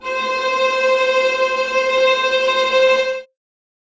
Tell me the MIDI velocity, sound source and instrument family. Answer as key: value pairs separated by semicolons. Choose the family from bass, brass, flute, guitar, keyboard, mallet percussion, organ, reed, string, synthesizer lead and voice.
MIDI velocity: 75; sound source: acoustic; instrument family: string